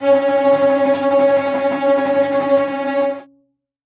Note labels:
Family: string; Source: acoustic; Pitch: C#4; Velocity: 100; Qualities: bright, non-linear envelope, reverb

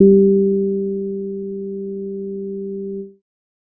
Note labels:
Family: bass; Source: synthesizer; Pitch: G3; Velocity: 127; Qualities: dark

